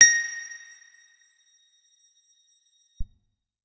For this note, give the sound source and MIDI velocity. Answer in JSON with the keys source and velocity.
{"source": "electronic", "velocity": 75}